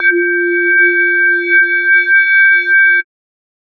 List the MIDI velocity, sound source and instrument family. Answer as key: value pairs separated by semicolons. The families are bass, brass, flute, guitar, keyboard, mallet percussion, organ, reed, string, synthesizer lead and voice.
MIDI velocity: 50; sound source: synthesizer; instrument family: mallet percussion